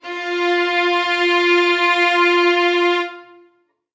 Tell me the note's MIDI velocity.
50